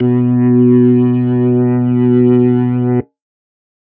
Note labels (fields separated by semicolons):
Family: organ; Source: electronic; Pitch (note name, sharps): B2; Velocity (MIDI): 127; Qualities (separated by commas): distorted